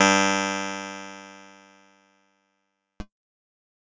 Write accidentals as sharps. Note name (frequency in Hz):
G2 (98 Hz)